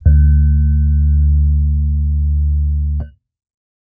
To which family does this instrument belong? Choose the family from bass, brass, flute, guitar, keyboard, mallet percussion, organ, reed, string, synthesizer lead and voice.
keyboard